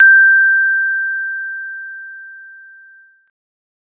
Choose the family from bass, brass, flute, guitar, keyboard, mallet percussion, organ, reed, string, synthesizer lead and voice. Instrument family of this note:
mallet percussion